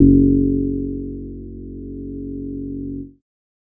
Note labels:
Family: bass; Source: synthesizer; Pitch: F#1; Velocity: 50; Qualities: dark

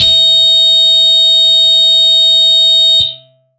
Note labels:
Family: guitar; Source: electronic; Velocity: 100; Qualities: bright, distorted

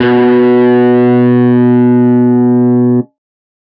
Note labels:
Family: guitar; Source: electronic; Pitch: B2; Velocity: 127; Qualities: distorted

